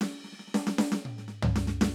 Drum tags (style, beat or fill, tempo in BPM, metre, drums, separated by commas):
funk, fill, 112 BPM, 4/4, ride, snare, mid tom, floor tom